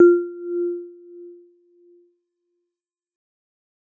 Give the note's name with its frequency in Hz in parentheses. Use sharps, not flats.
F4 (349.2 Hz)